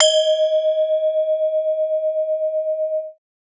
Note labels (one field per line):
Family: mallet percussion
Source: acoustic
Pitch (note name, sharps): D#5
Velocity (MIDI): 50